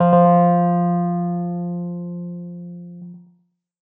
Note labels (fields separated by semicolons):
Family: keyboard; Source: electronic; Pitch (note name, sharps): F3; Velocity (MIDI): 75; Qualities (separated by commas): dark, tempo-synced